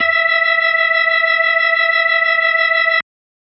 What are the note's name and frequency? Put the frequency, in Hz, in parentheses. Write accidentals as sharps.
E5 (659.3 Hz)